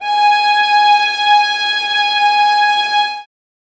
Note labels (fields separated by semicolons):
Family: string; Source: acoustic; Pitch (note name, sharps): G#5; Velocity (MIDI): 25; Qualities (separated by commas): reverb